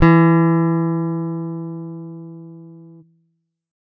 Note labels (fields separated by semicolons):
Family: guitar; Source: electronic; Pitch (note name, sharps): E3; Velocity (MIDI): 50